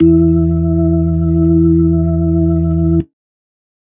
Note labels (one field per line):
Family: organ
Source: electronic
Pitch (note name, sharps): E2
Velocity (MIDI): 100